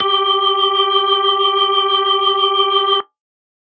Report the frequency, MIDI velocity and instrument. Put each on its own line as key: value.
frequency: 392 Hz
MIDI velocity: 50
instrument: electronic organ